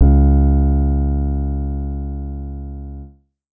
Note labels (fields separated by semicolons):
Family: keyboard; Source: synthesizer; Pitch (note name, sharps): C#2; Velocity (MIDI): 25; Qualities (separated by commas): dark